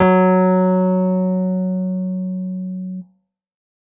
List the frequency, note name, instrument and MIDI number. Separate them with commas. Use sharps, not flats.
185 Hz, F#3, electronic keyboard, 54